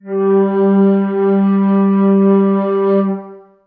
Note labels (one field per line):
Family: flute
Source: acoustic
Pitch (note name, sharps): G3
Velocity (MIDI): 75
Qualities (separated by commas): dark, long release, reverb